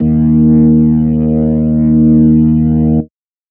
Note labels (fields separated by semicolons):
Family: organ; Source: electronic; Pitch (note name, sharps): D#2; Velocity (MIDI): 50; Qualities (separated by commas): distorted